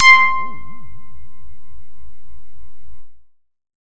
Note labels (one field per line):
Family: bass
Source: synthesizer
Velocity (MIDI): 50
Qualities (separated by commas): distorted